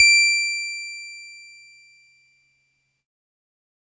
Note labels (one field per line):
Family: keyboard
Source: electronic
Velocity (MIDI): 75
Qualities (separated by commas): bright